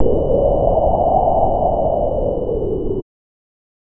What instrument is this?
synthesizer bass